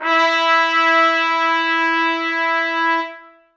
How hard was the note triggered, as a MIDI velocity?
127